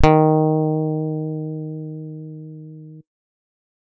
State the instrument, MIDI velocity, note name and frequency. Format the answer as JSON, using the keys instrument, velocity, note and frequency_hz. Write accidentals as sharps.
{"instrument": "electronic guitar", "velocity": 100, "note": "D#3", "frequency_hz": 155.6}